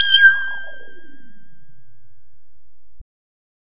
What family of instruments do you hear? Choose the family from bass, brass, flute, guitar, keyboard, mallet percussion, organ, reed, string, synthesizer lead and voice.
bass